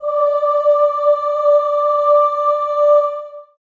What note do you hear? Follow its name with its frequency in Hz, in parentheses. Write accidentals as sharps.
D5 (587.3 Hz)